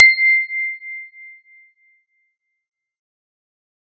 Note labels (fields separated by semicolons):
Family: guitar; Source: synthesizer; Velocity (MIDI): 50; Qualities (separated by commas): bright, fast decay